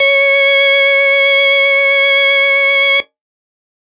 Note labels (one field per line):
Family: organ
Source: electronic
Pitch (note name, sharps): C#5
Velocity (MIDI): 75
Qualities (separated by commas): distorted